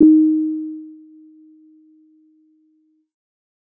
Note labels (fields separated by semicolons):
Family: keyboard; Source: electronic; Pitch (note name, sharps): D#4; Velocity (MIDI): 25; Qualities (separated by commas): dark